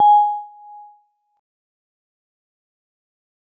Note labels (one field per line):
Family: mallet percussion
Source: acoustic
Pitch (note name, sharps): G#5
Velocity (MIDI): 25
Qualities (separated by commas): fast decay, non-linear envelope, percussive